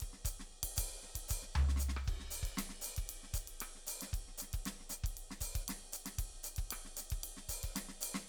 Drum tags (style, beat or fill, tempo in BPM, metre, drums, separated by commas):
jazz-funk, beat, 116 BPM, 4/4, ride, hi-hat pedal, snare, cross-stick, floor tom, kick